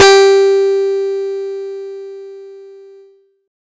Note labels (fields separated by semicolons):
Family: guitar; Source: acoustic; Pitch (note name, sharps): G4; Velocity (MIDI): 127; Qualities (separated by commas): bright